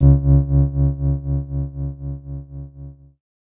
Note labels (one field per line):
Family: keyboard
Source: electronic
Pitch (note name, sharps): C#2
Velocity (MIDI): 25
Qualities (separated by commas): dark